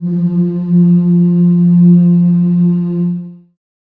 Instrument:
acoustic voice